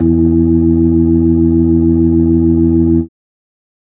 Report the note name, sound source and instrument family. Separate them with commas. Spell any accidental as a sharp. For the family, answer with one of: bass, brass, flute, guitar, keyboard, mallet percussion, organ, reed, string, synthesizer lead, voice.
E2, electronic, organ